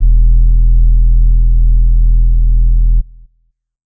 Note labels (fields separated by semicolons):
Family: flute; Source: acoustic; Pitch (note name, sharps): E1; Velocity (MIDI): 50; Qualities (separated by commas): dark